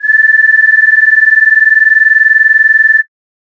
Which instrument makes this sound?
synthesizer flute